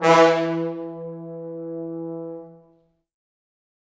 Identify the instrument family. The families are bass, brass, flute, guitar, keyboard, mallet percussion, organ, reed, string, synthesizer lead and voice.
brass